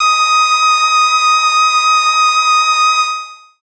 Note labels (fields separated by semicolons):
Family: voice; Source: synthesizer; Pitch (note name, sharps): D#6; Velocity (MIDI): 127; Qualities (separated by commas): bright, long release